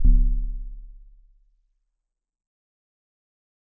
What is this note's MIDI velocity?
100